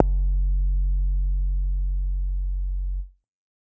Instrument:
synthesizer bass